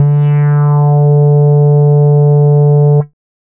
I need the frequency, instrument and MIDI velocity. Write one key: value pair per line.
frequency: 146.8 Hz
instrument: synthesizer bass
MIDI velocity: 100